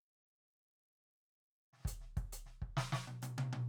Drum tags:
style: Purdie shuffle; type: fill; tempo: 130 BPM; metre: 4/4; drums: closed hi-hat, hi-hat pedal, snare, high tom, kick

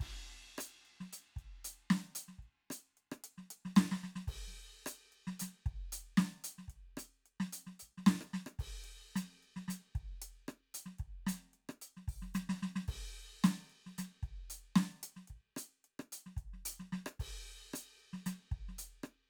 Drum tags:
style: funk; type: beat; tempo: 112 BPM; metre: 4/4; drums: crash, ride, closed hi-hat, open hi-hat, hi-hat pedal, snare, cross-stick, kick

